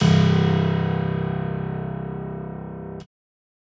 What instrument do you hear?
electronic keyboard